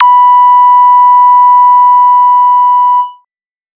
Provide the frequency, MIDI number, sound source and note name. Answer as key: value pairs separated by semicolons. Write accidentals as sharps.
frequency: 987.8 Hz; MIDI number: 83; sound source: synthesizer; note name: B5